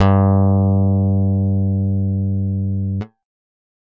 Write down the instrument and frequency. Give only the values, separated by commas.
acoustic guitar, 98 Hz